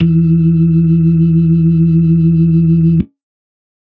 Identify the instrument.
electronic organ